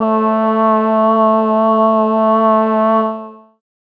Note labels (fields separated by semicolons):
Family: voice; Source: synthesizer; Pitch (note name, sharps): A3; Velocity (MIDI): 50